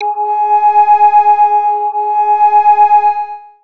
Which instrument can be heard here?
synthesizer bass